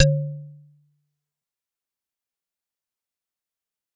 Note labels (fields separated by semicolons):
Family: mallet percussion; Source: acoustic; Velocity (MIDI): 50; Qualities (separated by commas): fast decay, percussive